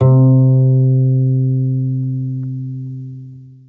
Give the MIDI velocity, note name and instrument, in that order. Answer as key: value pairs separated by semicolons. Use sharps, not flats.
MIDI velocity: 25; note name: C3; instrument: acoustic string instrument